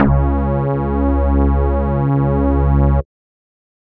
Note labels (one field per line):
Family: bass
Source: synthesizer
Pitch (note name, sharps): C#2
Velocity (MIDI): 100